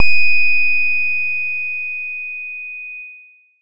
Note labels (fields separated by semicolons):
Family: bass; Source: synthesizer; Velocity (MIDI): 75; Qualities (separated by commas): distorted